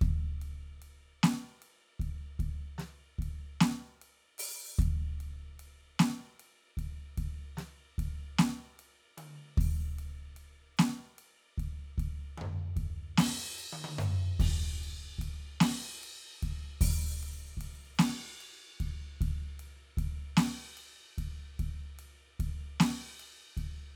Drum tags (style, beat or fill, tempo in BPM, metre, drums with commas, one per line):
rock
beat
50 BPM
4/4
crash, ride, open hi-hat, hi-hat pedal, snare, high tom, floor tom, kick